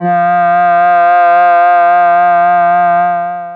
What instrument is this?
synthesizer voice